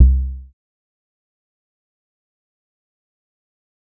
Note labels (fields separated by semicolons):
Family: bass; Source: synthesizer; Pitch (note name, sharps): C2; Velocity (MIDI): 50; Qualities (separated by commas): dark, fast decay, percussive